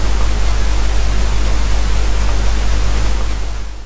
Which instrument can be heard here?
electronic keyboard